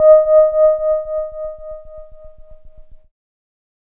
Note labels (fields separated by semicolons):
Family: keyboard; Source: electronic; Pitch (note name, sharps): D#5; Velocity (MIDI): 75